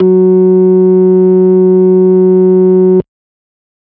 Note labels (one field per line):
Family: organ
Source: electronic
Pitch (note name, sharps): F#3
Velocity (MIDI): 127